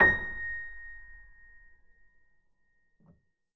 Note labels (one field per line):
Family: keyboard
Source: acoustic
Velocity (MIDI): 25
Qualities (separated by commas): reverb